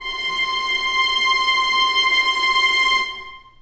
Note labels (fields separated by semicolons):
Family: string; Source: acoustic; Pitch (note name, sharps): C6; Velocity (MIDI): 25; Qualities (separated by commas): long release, reverb